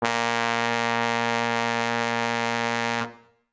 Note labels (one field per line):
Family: brass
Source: acoustic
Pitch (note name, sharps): A#2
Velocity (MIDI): 127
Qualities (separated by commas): bright